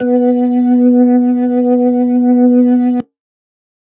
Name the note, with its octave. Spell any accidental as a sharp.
B3